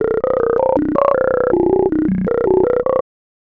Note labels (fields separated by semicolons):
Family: bass; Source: synthesizer; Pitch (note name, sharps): B0; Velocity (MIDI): 100; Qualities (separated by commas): tempo-synced